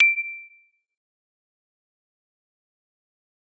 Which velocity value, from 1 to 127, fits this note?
100